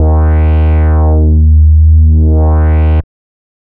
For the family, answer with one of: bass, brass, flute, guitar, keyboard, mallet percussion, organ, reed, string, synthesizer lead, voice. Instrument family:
bass